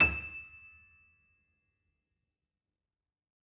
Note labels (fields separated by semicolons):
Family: keyboard; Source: acoustic; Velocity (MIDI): 50; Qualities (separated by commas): fast decay, percussive